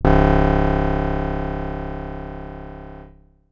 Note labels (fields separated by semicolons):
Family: guitar; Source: acoustic; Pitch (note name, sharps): C#1; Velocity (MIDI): 75; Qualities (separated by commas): bright, distorted